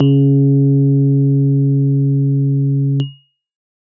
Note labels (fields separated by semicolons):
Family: keyboard; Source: electronic; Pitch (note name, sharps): C#3; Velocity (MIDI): 75